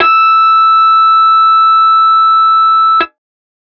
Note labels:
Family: guitar; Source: electronic; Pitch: E6; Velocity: 127; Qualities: bright, distorted

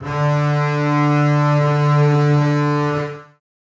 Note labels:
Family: string; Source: acoustic; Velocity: 100; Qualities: reverb

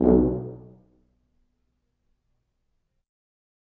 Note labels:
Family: brass; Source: acoustic; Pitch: B1; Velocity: 75; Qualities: dark, percussive, reverb

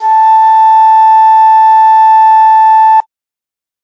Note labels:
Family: flute; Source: acoustic; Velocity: 75

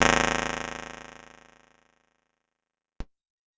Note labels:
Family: keyboard; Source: electronic; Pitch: A0; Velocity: 75; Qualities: bright, fast decay

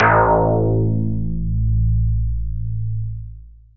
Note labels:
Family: synthesizer lead; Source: synthesizer; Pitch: A1; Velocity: 75; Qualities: long release

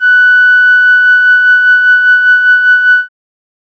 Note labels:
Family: keyboard; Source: synthesizer; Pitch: F#6; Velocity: 25; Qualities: bright

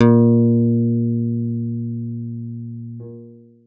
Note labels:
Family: guitar; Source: electronic; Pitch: A#2; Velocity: 127; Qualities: long release

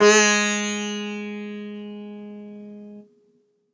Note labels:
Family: guitar; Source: acoustic; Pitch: G#3; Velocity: 25

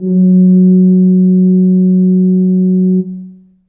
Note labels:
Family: brass; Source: acoustic; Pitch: F#3; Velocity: 50; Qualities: dark, long release, reverb

